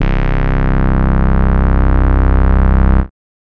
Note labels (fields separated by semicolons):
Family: bass; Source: synthesizer; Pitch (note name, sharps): C1; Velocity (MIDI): 75; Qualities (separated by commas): bright, distorted